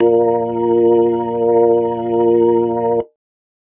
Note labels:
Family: organ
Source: electronic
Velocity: 75

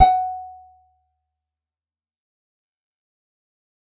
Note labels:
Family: guitar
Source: acoustic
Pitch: F#5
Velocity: 127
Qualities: fast decay, percussive

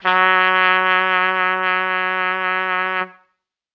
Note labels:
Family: brass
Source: acoustic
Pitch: F#3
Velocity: 50

